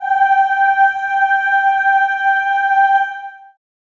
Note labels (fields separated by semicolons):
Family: voice; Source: acoustic; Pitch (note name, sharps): G5; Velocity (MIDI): 75; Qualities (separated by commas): long release, reverb